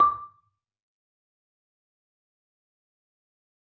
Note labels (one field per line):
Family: mallet percussion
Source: acoustic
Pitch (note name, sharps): D6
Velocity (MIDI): 50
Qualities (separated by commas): fast decay, percussive, reverb